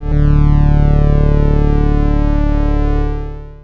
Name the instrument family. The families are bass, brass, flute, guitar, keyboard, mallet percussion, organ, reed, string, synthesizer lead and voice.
organ